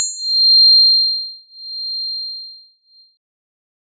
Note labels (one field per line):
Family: keyboard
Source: electronic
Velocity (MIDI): 100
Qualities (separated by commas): bright, multiphonic